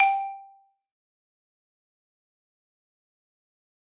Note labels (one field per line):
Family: mallet percussion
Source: acoustic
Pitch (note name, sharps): G5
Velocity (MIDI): 50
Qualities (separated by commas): fast decay, percussive, reverb